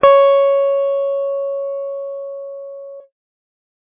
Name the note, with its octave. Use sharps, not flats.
C#5